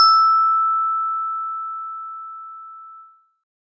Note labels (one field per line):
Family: mallet percussion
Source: acoustic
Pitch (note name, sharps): E6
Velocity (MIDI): 50